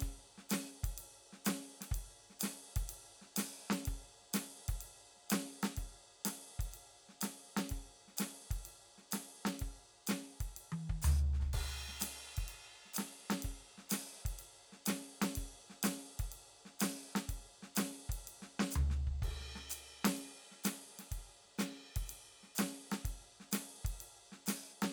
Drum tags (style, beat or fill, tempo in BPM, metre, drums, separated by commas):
rock shuffle, beat, 125 BPM, 4/4, crash, ride, hi-hat pedal, snare, high tom, floor tom, kick